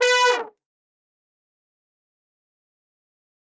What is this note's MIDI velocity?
75